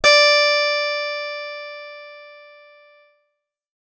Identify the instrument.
acoustic guitar